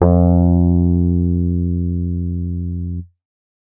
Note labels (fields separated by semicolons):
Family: keyboard; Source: electronic; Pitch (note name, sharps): F2; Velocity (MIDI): 100; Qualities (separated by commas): distorted